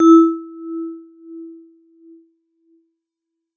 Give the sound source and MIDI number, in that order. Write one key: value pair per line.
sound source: acoustic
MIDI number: 64